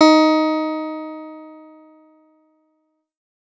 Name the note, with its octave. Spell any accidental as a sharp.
D#4